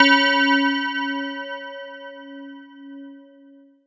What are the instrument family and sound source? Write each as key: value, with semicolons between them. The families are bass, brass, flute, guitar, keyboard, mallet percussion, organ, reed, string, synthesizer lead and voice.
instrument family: mallet percussion; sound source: electronic